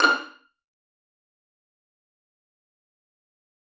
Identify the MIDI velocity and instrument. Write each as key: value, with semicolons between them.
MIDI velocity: 75; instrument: acoustic string instrument